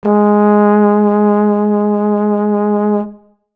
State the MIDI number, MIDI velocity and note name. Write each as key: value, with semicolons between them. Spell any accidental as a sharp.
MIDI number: 56; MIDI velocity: 25; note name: G#3